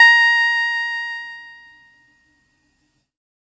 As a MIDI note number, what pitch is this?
82